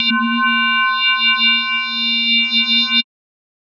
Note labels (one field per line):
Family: mallet percussion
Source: synthesizer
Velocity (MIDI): 100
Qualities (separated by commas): bright, multiphonic, non-linear envelope